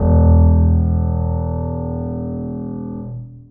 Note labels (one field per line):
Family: keyboard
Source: acoustic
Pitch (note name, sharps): E1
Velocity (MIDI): 50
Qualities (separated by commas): long release, reverb